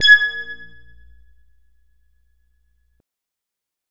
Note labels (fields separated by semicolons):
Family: bass; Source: synthesizer; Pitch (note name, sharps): G#6; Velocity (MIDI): 100; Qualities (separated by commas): bright, distorted, percussive